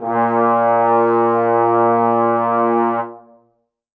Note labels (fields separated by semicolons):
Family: brass; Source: acoustic; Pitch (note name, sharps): A#2; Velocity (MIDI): 75; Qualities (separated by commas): dark, reverb